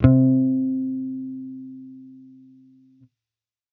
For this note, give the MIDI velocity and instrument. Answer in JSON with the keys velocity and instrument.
{"velocity": 50, "instrument": "electronic bass"}